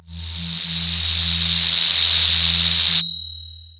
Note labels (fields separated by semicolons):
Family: voice; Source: synthesizer; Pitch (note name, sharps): E2; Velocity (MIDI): 100; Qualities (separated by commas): distorted, long release